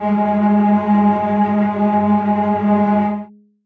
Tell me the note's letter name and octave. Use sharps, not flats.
G#3